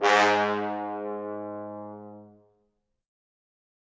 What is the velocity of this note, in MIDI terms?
100